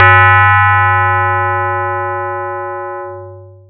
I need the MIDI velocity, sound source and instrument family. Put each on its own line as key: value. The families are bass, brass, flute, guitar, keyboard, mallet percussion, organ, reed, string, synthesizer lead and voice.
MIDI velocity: 127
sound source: acoustic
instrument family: mallet percussion